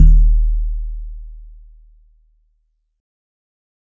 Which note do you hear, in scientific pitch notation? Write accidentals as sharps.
D#1